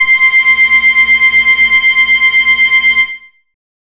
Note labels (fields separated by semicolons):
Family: bass; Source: synthesizer; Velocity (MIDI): 127; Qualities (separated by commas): bright, distorted